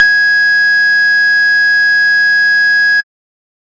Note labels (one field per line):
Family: bass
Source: synthesizer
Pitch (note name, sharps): G#6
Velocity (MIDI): 75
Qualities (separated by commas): distorted, tempo-synced